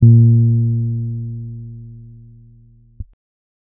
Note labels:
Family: keyboard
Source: electronic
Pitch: A#2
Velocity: 25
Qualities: dark

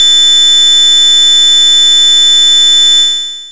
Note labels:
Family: bass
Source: synthesizer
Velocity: 127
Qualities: bright, distorted, long release

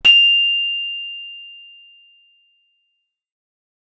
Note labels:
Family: guitar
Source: acoustic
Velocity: 127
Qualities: bright, distorted

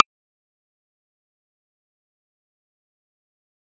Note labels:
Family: mallet percussion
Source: acoustic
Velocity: 100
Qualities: fast decay, percussive

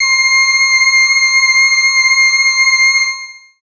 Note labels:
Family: voice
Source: synthesizer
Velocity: 75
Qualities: bright, long release

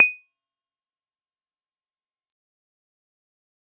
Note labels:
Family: guitar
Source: synthesizer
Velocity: 50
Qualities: bright, fast decay

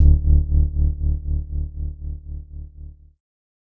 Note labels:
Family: keyboard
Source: electronic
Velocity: 50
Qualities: dark

